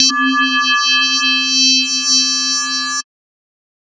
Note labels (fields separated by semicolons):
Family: mallet percussion; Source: synthesizer; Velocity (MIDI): 127; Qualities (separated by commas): bright, multiphonic, non-linear envelope